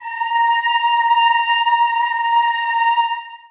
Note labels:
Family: voice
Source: acoustic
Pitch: A#5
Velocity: 75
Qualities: reverb

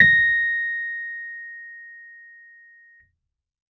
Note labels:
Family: keyboard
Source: electronic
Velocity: 127

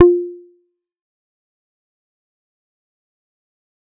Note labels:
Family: bass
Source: synthesizer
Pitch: F4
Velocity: 75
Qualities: distorted, fast decay, percussive

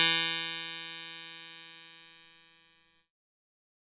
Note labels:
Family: keyboard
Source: electronic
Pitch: E3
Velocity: 75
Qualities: bright, distorted

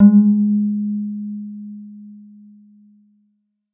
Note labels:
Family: guitar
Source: electronic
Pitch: G#3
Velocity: 75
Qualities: dark, reverb

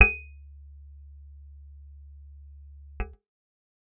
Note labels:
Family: guitar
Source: acoustic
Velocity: 50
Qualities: bright, percussive

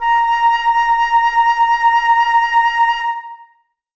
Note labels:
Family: flute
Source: acoustic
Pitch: A#5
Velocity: 75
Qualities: long release, reverb

